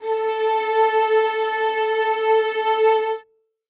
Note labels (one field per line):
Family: string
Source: acoustic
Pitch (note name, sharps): A4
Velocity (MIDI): 75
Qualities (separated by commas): reverb